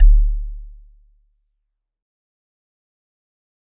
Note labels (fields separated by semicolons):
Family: mallet percussion; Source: acoustic; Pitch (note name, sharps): D1; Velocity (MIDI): 50; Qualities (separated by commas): dark, fast decay, percussive